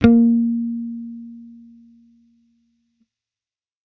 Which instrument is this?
electronic bass